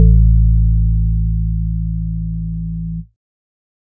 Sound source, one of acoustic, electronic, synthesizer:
electronic